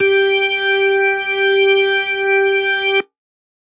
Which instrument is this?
electronic organ